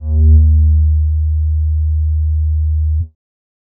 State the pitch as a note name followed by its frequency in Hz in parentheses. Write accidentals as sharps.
D#2 (77.78 Hz)